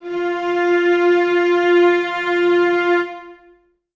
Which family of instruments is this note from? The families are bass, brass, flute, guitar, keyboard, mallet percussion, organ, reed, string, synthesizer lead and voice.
string